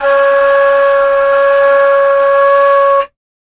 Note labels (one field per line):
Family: flute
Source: acoustic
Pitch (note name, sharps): C#5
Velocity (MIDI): 50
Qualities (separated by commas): multiphonic